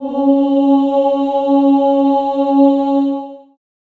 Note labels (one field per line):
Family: voice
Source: acoustic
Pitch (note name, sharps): C#4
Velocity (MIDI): 75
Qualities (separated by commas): dark, long release, reverb